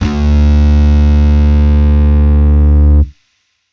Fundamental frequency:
73.42 Hz